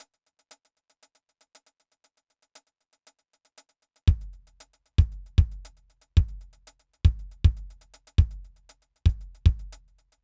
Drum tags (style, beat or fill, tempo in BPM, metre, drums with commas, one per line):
funk
beat
117 BPM
4/4
closed hi-hat, kick